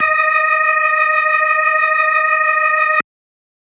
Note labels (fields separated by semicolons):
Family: organ; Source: electronic; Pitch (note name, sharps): D#5; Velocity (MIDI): 50